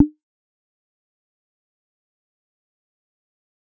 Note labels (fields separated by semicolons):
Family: bass; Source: synthesizer; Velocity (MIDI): 127; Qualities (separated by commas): fast decay, percussive